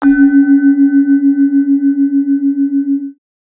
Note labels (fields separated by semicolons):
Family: mallet percussion; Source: acoustic; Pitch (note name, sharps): C#4; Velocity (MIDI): 127; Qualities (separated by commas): multiphonic